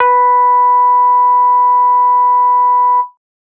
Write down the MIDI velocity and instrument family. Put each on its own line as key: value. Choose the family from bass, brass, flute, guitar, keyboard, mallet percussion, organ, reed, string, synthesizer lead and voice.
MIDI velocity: 25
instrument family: bass